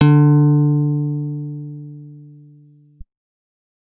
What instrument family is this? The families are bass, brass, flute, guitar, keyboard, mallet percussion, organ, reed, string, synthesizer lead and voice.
guitar